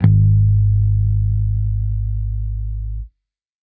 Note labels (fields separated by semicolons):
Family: bass; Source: electronic; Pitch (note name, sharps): G#1; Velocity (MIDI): 100